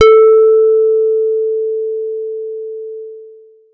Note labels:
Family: guitar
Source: electronic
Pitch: A4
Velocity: 100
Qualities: long release

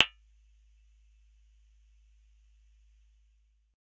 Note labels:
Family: bass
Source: synthesizer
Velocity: 50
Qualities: percussive

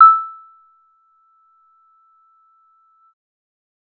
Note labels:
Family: bass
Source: synthesizer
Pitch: E6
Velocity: 75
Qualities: percussive

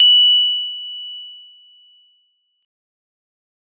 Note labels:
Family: keyboard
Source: electronic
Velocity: 25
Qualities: bright

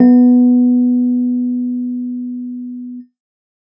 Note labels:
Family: keyboard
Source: electronic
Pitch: B3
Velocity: 25

